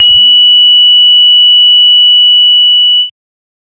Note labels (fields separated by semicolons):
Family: bass; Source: synthesizer; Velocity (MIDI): 25; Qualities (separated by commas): bright, distorted, multiphonic